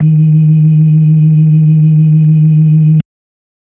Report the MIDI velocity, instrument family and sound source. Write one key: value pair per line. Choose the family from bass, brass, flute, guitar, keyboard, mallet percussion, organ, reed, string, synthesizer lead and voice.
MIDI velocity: 25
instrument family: organ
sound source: electronic